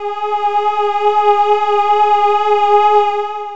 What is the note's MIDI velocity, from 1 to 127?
100